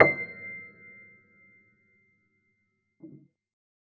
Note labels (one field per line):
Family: keyboard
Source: acoustic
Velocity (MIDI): 75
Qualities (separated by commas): percussive, reverb